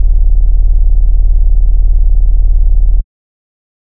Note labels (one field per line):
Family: bass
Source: synthesizer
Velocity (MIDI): 50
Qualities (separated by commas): dark, distorted